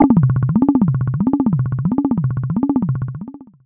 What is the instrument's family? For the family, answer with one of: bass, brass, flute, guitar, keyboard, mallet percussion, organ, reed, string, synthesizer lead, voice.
voice